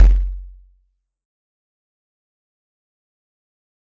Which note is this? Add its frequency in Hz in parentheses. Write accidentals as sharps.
F#1 (46.25 Hz)